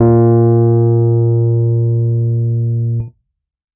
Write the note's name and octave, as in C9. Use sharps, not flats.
A#2